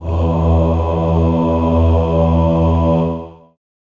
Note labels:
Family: voice; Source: acoustic; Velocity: 25; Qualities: reverb

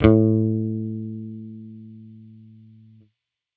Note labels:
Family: bass; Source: electronic; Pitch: A2; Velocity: 25

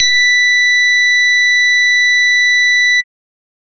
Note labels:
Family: bass; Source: synthesizer; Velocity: 127; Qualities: distorted

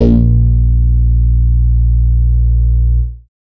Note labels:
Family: bass; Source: synthesizer; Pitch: A#1; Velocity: 75; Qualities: distorted

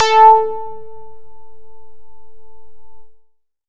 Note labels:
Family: bass; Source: synthesizer; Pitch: A4; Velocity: 50; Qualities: distorted

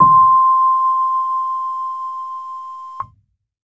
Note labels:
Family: keyboard; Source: electronic; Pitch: C6; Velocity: 25

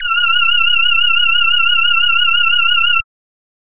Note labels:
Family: voice; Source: synthesizer; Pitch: F6; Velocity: 75

